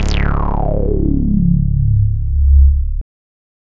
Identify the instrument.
synthesizer bass